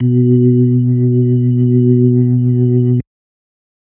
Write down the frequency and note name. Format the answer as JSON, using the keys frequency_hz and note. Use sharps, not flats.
{"frequency_hz": 123.5, "note": "B2"}